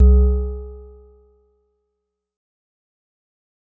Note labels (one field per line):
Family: mallet percussion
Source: acoustic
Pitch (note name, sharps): C2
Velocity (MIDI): 75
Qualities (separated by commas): dark, fast decay